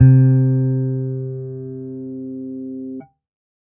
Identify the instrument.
electronic bass